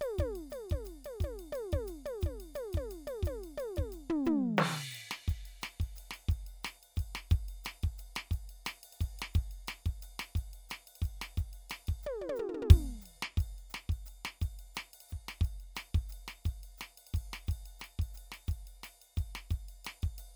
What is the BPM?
118 BPM